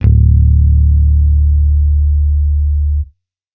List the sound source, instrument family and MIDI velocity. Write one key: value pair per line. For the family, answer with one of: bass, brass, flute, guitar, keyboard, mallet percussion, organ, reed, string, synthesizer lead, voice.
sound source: electronic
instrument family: bass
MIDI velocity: 100